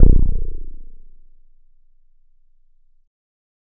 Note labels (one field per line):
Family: keyboard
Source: electronic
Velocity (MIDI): 127